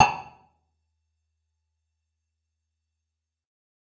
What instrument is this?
electronic guitar